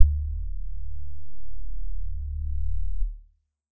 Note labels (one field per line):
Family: keyboard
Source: electronic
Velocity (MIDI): 25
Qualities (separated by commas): dark